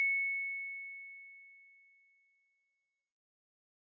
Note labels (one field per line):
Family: mallet percussion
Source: acoustic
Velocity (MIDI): 50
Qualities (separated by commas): bright